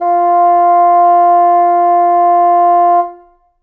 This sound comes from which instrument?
acoustic reed instrument